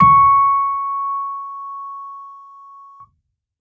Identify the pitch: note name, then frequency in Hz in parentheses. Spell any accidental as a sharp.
C#6 (1109 Hz)